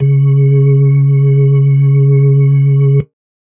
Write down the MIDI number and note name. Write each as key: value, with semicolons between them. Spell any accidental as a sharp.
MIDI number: 49; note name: C#3